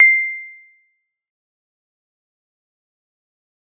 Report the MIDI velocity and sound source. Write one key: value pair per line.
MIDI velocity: 127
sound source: acoustic